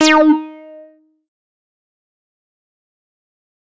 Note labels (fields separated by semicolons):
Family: bass; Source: synthesizer; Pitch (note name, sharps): D#4; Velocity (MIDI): 127; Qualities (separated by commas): distorted, fast decay, percussive